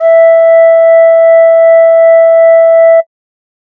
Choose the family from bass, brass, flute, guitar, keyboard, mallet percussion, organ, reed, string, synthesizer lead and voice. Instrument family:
flute